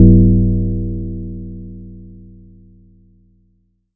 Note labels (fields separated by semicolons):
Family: mallet percussion; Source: acoustic; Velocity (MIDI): 25; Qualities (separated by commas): multiphonic